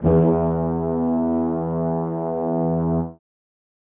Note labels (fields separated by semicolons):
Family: brass; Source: acoustic; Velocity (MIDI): 25; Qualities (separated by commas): reverb